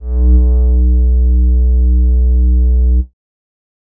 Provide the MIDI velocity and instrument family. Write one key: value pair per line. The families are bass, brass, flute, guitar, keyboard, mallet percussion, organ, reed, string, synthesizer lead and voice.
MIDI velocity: 100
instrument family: bass